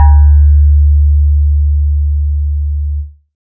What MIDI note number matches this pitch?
38